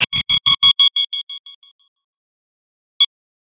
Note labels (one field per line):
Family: guitar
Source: electronic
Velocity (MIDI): 75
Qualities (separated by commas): bright, distorted, fast decay, tempo-synced